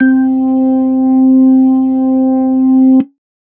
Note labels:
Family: organ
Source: electronic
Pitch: C4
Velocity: 127

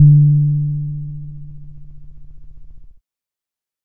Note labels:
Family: keyboard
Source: electronic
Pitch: D3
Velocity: 25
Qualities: dark

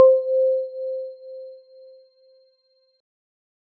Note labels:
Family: keyboard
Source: electronic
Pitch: C5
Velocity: 100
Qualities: dark

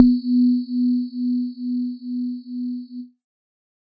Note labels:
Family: synthesizer lead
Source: synthesizer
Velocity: 25

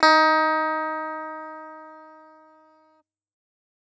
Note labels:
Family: guitar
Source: electronic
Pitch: D#4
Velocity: 100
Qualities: bright

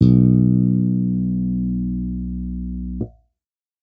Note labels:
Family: bass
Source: electronic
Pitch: B1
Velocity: 100

